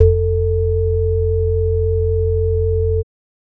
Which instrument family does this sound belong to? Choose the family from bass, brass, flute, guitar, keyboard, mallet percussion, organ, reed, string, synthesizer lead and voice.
organ